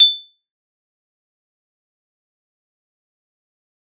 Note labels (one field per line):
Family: mallet percussion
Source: acoustic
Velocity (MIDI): 127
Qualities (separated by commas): bright, fast decay, percussive